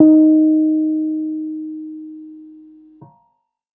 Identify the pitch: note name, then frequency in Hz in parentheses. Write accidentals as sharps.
D#4 (311.1 Hz)